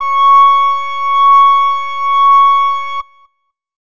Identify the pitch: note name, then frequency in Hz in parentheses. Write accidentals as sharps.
C#6 (1109 Hz)